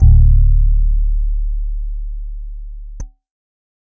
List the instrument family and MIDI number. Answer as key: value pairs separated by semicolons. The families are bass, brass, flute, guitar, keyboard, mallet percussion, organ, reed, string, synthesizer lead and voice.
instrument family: keyboard; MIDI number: 26